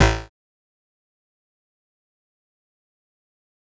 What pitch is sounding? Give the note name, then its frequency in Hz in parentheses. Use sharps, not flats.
A1 (55 Hz)